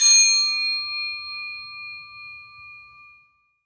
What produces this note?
acoustic mallet percussion instrument